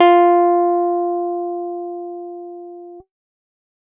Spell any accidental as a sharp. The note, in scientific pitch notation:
F4